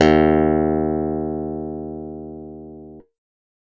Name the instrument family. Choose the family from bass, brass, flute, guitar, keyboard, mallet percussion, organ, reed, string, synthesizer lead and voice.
keyboard